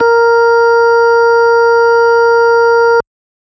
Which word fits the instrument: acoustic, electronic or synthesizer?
electronic